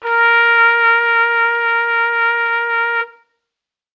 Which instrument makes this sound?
acoustic brass instrument